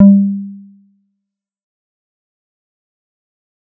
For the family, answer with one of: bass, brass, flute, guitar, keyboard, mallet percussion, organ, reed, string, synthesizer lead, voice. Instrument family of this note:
bass